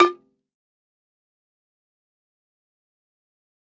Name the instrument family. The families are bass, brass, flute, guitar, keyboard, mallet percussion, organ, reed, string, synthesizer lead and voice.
mallet percussion